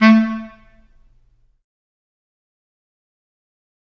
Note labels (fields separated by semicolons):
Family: reed; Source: acoustic; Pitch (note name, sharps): A3; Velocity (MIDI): 100; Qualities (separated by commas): fast decay, percussive, reverb